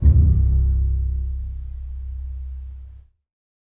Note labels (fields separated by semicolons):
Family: string; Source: acoustic; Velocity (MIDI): 50; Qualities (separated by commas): dark, reverb